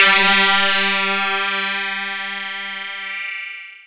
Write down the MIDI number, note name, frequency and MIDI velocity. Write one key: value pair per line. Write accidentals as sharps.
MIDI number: 55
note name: G3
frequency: 196 Hz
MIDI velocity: 127